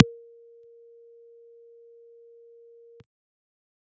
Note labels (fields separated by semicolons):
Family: bass; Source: synthesizer; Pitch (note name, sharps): A#4; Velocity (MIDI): 127; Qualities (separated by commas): distorted, percussive